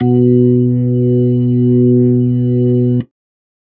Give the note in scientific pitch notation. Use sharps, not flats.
B2